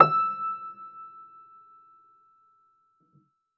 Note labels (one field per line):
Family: keyboard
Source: acoustic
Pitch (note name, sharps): E6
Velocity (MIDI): 100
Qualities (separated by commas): reverb